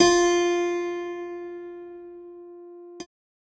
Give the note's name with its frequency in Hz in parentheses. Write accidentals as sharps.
F4 (349.2 Hz)